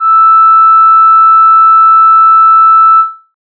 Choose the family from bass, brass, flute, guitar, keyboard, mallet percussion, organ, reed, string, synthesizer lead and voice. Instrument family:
flute